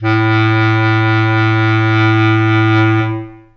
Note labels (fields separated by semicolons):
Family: reed; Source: acoustic; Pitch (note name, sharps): A2; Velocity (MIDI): 100; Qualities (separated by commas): long release, reverb